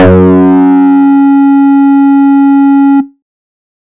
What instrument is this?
synthesizer bass